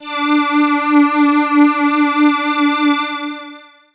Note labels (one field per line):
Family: voice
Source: synthesizer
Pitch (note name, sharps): D4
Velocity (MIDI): 25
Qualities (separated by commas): bright, distorted, long release